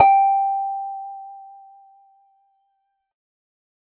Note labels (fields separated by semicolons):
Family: guitar; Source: acoustic; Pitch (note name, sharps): G5; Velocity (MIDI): 100